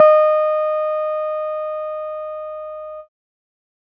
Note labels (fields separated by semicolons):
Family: keyboard; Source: electronic; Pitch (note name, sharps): D#5; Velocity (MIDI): 127